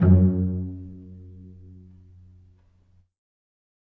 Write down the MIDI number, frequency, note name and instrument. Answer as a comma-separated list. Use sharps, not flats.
42, 92.5 Hz, F#2, acoustic string instrument